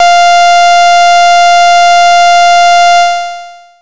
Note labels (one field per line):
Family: bass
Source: synthesizer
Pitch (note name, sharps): F5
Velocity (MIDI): 25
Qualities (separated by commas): bright, distorted, long release